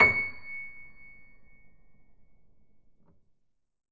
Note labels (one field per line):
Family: keyboard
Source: acoustic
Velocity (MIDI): 50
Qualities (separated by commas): reverb